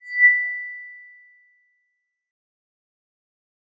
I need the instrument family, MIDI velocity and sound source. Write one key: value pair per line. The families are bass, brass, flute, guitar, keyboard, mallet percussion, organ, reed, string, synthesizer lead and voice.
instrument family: mallet percussion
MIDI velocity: 100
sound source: electronic